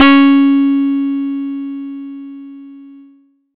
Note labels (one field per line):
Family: guitar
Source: acoustic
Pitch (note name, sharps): C#4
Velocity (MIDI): 75